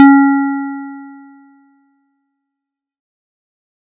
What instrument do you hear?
electronic keyboard